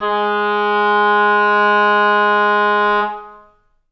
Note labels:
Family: reed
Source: acoustic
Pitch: G#3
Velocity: 100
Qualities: reverb

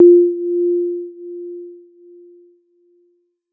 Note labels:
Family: keyboard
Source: electronic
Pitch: F4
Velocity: 75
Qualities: dark

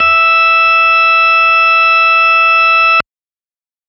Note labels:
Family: organ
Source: electronic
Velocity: 100

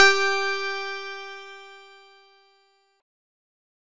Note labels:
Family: synthesizer lead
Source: synthesizer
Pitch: G4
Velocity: 25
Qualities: bright, distorted

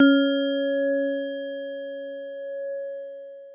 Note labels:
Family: mallet percussion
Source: acoustic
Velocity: 127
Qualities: bright, long release

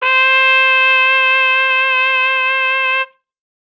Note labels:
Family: brass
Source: acoustic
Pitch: C5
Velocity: 127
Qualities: bright

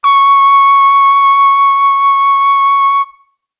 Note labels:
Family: brass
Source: acoustic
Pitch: C#6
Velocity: 50

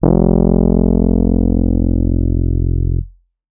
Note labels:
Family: keyboard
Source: electronic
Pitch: F1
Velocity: 100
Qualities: distorted

